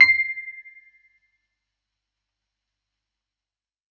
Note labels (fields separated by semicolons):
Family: keyboard; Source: electronic; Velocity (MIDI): 100; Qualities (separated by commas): fast decay, percussive